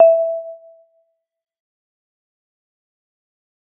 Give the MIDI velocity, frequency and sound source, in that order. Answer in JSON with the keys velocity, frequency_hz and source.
{"velocity": 75, "frequency_hz": 659.3, "source": "acoustic"}